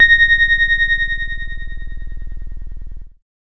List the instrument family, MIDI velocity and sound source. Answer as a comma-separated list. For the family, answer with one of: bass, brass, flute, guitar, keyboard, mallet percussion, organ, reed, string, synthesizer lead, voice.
keyboard, 100, electronic